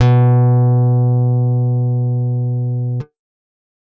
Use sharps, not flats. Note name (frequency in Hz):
B2 (123.5 Hz)